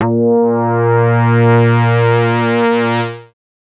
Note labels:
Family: bass; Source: synthesizer; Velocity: 127; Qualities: distorted, multiphonic

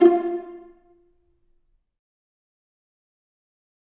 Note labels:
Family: string; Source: acoustic; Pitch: F4; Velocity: 100; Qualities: dark, fast decay, percussive, reverb

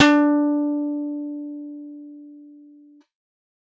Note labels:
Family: guitar; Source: synthesizer; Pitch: D4; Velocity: 75

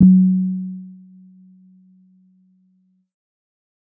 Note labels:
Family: keyboard; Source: electronic; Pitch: F#3; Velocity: 50; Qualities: dark

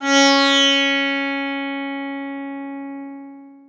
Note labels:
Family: guitar; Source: acoustic; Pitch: C#4; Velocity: 75; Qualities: bright, long release, reverb

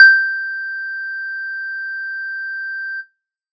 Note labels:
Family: bass; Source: synthesizer; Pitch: G6; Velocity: 100

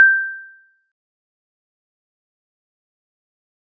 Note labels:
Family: mallet percussion; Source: acoustic; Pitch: G6; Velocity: 25; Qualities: fast decay, percussive

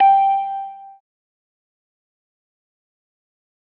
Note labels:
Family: organ; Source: electronic; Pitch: G5; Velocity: 75; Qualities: fast decay

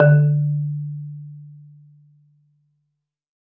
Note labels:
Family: mallet percussion; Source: acoustic; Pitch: D3; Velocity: 75; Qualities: dark, reverb

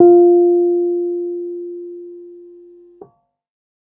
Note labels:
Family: keyboard; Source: electronic; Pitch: F4; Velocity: 25

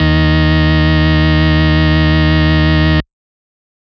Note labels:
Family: organ; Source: electronic; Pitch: D#2; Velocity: 50; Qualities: bright, distorted

